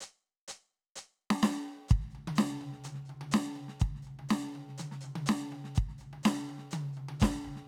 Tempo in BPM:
125 BPM